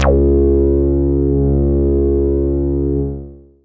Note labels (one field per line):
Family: bass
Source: synthesizer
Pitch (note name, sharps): C#2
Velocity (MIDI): 127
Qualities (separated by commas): distorted, long release